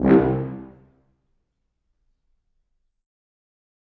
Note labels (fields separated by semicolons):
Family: brass; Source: acoustic; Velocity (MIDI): 127; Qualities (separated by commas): dark, reverb